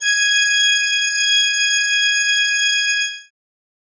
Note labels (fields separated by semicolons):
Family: organ; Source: acoustic; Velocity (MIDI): 127; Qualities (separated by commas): reverb